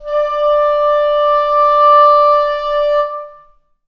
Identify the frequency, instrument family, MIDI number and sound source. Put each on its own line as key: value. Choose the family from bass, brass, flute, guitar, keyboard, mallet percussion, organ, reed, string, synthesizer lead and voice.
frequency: 587.3 Hz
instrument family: reed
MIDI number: 74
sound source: acoustic